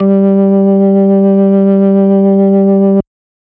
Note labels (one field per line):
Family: organ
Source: electronic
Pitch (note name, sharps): G3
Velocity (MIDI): 25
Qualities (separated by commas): distorted